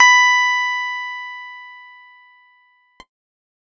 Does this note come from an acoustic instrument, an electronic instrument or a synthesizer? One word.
electronic